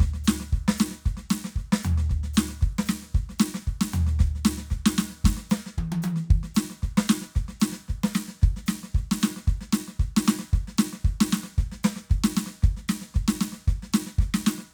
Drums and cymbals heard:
hi-hat pedal, snare, high tom, floor tom and kick